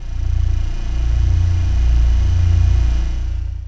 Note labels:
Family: voice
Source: synthesizer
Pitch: A#0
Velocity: 50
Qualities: distorted, long release

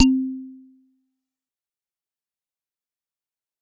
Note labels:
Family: mallet percussion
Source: acoustic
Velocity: 50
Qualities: fast decay, percussive

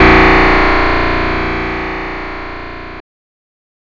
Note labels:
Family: guitar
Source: synthesizer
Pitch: A#0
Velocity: 50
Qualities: bright, distorted

